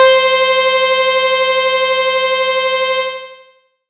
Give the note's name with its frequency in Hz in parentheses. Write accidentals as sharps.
C5 (523.3 Hz)